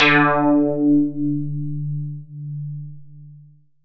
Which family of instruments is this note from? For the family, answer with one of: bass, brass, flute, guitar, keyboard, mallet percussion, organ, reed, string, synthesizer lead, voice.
synthesizer lead